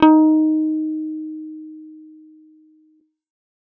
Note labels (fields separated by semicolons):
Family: bass; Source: synthesizer; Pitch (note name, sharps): D#4; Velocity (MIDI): 100